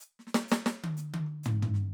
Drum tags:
Afro-Cuban bembé, fill, 122 BPM, 4/4, hi-hat pedal, snare, cross-stick, high tom, floor tom

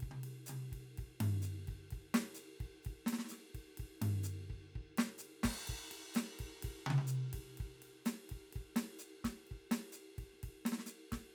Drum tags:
bossa nova, beat, 127 BPM, 4/4, crash, ride, hi-hat pedal, snare, mid tom, floor tom, kick

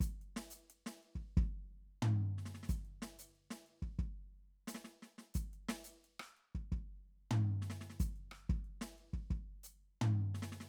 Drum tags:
folk rock, beat, 90 BPM, 4/4, closed hi-hat, hi-hat pedal, snare, cross-stick, floor tom, kick

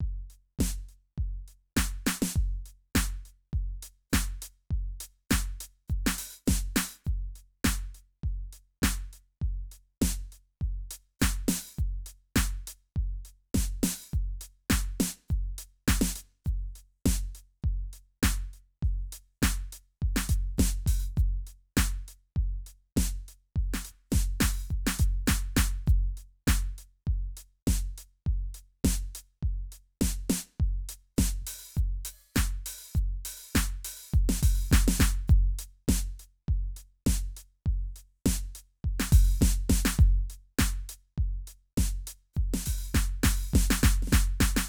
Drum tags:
rock, beat, 102 BPM, 4/4, crash, ride, closed hi-hat, open hi-hat, hi-hat pedal, snare, kick

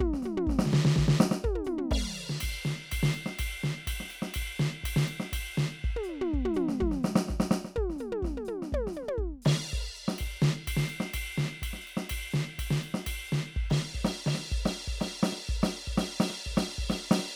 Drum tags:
calypso, beat, 124 BPM, 4/4, crash, ride, ride bell, hi-hat pedal, snare, high tom, mid tom, floor tom, kick

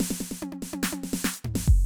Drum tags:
hip-hop, fill, 140 BPM, 4/4, crash, closed hi-hat, snare, high tom, floor tom, kick

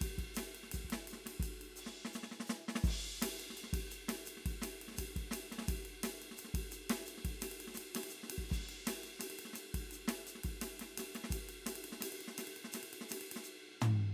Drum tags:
breakbeat, beat, 170 BPM, 4/4, ride, hi-hat pedal, snare, floor tom, kick

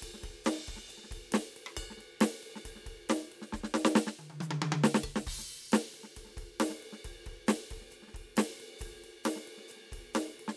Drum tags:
rock, beat, 136 BPM, 4/4, crash, ride, ride bell, hi-hat pedal, percussion, snare, cross-stick, high tom, kick

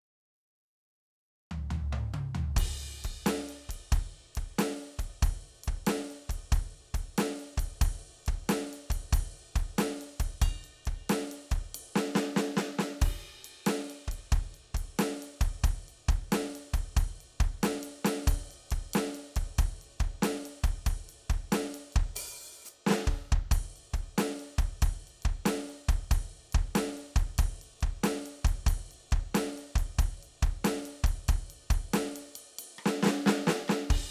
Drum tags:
rock, beat, 92 BPM, 4/4, crash, ride, ride bell, open hi-hat, hi-hat pedal, snare, cross-stick, high tom, mid tom, floor tom, kick

